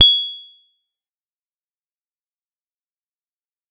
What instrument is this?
electronic guitar